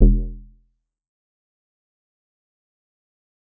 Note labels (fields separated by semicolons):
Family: bass; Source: synthesizer; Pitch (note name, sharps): E1; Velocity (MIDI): 50; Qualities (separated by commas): dark, fast decay, percussive